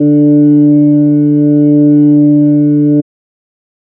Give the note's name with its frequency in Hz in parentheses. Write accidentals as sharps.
D3 (146.8 Hz)